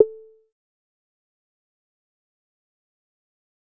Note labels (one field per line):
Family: bass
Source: synthesizer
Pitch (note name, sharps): A4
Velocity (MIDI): 50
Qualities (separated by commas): fast decay, percussive